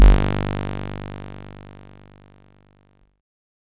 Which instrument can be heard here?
synthesizer bass